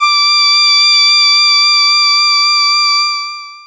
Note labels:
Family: voice; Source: synthesizer; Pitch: D6; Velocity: 50; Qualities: bright, distorted, long release

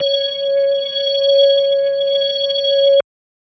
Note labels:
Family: organ; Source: electronic; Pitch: C#5; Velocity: 127

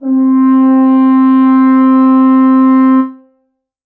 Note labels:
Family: brass; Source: acoustic; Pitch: C4; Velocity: 100; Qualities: reverb

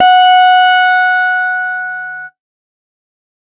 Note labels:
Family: guitar; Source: electronic; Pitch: F#5; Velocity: 75; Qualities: distorted

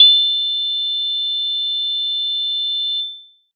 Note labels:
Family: keyboard; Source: electronic; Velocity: 25; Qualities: bright

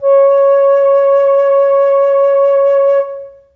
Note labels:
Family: flute; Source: acoustic; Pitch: C#5; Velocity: 25; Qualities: reverb

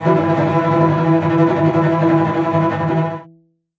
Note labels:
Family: string; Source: acoustic; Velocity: 100; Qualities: non-linear envelope, reverb

